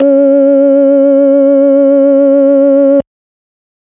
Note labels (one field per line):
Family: organ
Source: electronic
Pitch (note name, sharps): C#4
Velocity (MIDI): 100